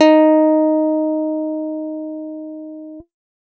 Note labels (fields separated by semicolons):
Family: guitar; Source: electronic; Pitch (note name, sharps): D#4; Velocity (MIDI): 25